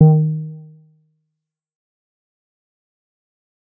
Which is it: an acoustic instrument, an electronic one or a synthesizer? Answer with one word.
synthesizer